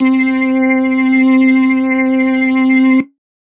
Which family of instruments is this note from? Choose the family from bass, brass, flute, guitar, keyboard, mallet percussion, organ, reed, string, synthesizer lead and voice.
keyboard